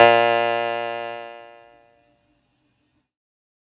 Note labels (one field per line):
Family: keyboard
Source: electronic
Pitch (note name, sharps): A#2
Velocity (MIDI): 50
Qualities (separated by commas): bright, distorted